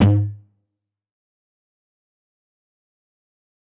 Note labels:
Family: guitar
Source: electronic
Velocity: 25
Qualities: distorted, fast decay, percussive

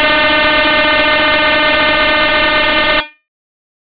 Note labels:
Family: bass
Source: synthesizer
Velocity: 25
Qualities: bright, distorted

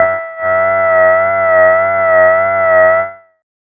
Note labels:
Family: bass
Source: synthesizer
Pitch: E5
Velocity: 127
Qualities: distorted, tempo-synced

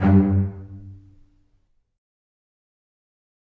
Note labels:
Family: string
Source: acoustic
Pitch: G2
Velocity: 75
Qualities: fast decay, reverb

